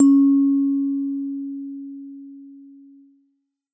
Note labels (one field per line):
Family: mallet percussion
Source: acoustic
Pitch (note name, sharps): C#4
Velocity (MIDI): 127